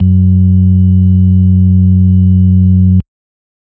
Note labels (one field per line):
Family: organ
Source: electronic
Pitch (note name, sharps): F#2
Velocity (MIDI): 100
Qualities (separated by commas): dark